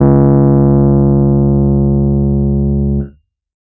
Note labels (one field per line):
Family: keyboard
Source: electronic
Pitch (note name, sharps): C#2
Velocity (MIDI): 100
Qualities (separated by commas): distorted